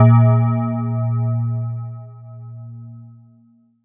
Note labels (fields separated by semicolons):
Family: mallet percussion; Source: electronic; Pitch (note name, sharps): A#2; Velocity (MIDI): 75